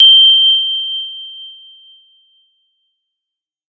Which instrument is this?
acoustic mallet percussion instrument